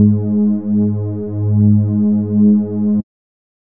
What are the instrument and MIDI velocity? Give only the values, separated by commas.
synthesizer bass, 50